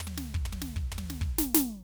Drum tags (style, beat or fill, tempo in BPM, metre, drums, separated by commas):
Purdie shuffle, fill, 130 BPM, 4/4, hi-hat pedal, snare, high tom, floor tom, kick